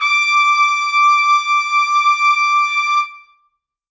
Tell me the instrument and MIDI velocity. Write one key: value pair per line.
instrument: acoustic brass instrument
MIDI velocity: 127